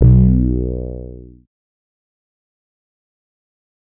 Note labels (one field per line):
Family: bass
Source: synthesizer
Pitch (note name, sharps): B1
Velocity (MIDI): 75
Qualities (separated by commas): distorted, fast decay